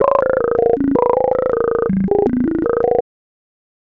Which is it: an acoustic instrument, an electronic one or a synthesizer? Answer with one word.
synthesizer